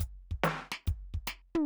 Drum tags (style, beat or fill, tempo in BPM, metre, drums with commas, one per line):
punk
fill
144 BPM
4/4
closed hi-hat, snare, floor tom, kick